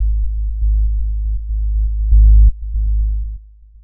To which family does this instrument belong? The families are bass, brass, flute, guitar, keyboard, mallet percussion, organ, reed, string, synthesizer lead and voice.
synthesizer lead